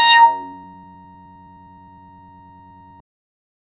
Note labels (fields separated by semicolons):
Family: bass; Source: synthesizer; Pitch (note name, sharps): A#5; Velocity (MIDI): 100; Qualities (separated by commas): distorted, percussive